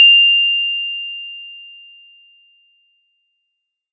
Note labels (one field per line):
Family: mallet percussion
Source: acoustic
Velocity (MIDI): 25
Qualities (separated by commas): bright